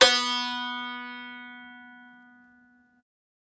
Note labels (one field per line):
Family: guitar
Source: acoustic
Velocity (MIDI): 100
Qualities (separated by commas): bright, multiphonic, reverb